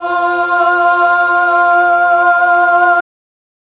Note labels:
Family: voice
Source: electronic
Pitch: F4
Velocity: 127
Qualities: bright

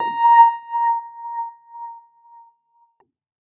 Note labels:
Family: keyboard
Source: electronic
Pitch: A#5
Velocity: 75

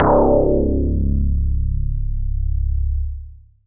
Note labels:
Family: synthesizer lead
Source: synthesizer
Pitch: C#1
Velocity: 50

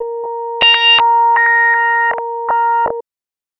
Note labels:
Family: bass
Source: synthesizer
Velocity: 25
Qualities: tempo-synced

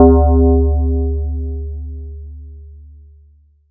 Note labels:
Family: mallet percussion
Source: electronic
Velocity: 100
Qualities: multiphonic

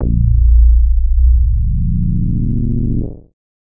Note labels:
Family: bass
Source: synthesizer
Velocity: 75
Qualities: distorted, multiphonic

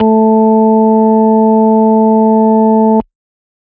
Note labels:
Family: organ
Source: electronic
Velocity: 127

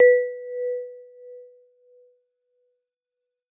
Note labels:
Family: mallet percussion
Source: acoustic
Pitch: B4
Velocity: 75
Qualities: non-linear envelope

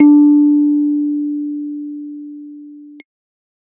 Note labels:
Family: keyboard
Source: electronic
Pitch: D4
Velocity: 25

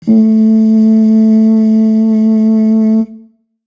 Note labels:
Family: brass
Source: acoustic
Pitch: A3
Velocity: 25

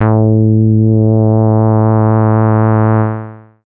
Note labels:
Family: bass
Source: synthesizer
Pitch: A2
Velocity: 127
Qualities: distorted, long release

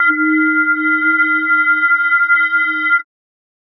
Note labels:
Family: mallet percussion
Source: electronic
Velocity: 50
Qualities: multiphonic, non-linear envelope

